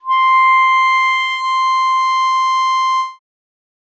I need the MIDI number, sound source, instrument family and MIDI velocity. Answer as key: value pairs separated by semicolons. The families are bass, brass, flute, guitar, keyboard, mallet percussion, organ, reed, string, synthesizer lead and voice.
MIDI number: 84; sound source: acoustic; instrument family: reed; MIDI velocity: 100